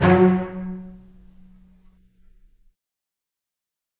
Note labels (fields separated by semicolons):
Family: string; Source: acoustic; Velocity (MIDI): 25; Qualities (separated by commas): reverb